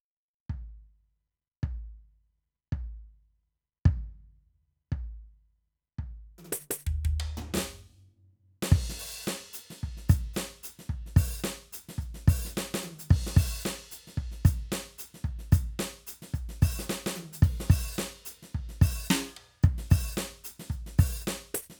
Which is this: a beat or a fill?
beat